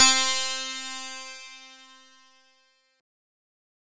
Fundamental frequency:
261.6 Hz